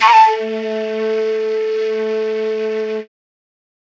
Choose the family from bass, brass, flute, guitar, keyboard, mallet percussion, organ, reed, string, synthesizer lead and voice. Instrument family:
flute